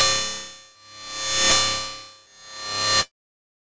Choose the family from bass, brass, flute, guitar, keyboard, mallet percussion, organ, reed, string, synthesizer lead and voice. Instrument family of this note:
guitar